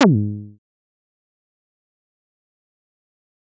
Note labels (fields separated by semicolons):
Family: bass; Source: synthesizer; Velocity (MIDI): 127; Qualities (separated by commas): distorted, fast decay, percussive